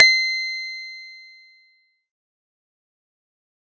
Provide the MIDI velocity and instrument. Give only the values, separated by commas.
75, electronic keyboard